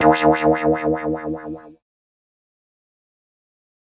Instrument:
synthesizer keyboard